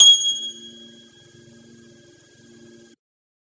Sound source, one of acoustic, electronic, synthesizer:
electronic